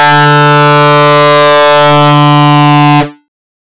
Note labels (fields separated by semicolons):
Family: bass; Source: synthesizer; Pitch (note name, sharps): D3; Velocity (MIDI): 100; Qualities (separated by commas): bright, distorted